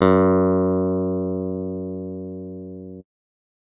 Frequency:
92.5 Hz